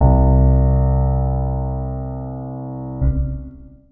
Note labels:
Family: organ; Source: electronic; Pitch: C2; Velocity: 25; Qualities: long release, reverb

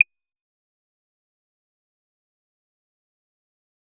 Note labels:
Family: bass; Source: synthesizer; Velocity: 100; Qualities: fast decay, percussive

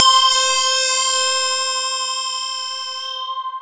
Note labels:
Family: mallet percussion; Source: electronic; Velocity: 75; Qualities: bright, distorted, long release, non-linear envelope

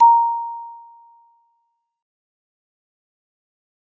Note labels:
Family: mallet percussion; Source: acoustic; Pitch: A#5; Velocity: 75; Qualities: fast decay

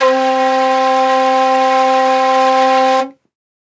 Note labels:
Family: flute; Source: acoustic; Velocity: 100

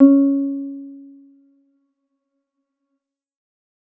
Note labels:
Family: keyboard; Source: electronic; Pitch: C#4; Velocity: 75

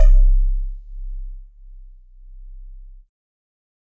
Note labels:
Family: keyboard; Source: electronic; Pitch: C1; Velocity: 100; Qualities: multiphonic

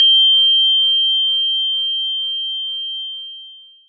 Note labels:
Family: mallet percussion; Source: acoustic; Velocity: 50; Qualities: bright, distorted, long release

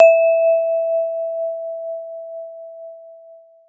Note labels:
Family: mallet percussion; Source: acoustic; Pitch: E5; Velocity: 127

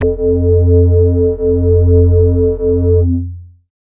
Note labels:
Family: bass; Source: synthesizer; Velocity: 100; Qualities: distorted, long release, multiphonic

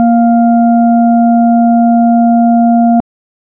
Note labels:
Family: organ; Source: electronic; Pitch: A#3; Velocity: 75; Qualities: dark

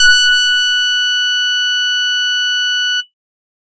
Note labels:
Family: bass; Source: synthesizer; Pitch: F#6; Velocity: 100; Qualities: bright, distorted

